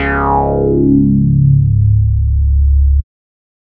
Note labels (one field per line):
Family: bass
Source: synthesizer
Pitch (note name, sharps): C#1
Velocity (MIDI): 50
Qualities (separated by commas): distorted